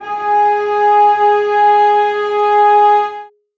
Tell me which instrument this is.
acoustic string instrument